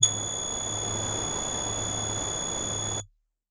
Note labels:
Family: voice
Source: synthesizer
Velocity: 100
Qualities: multiphonic

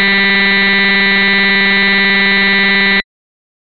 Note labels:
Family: bass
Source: synthesizer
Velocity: 100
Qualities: distorted

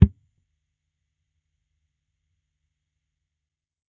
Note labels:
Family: bass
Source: electronic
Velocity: 25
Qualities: percussive

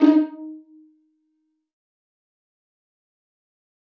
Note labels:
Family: string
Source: acoustic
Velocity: 75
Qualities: fast decay, percussive, reverb

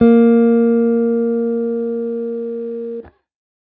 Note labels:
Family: guitar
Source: electronic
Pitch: A#3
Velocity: 25

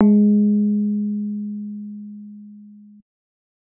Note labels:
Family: keyboard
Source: electronic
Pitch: G#3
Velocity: 50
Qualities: dark

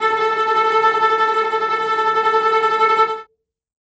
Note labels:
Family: string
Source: acoustic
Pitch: A4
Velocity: 25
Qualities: bright, non-linear envelope, reverb

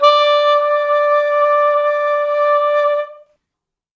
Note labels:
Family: reed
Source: acoustic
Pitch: D5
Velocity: 75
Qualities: reverb

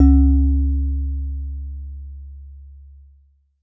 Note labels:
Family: mallet percussion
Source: acoustic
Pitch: C#2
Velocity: 75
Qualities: dark

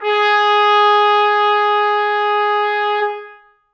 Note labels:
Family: brass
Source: acoustic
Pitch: G#4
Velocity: 100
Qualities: bright, reverb

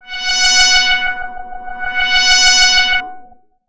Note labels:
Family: bass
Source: synthesizer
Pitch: F#5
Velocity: 50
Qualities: tempo-synced

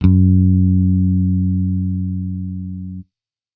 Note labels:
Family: bass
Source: electronic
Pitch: F#2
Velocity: 75

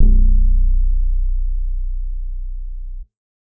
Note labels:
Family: bass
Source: synthesizer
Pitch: B0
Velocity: 50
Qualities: dark, reverb

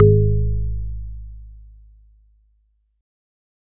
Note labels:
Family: organ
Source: electronic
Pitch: G#1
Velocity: 75

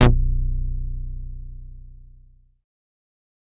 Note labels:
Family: bass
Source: synthesizer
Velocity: 100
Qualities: distorted, fast decay

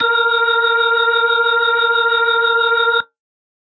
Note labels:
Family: organ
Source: electronic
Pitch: A#4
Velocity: 50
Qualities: bright

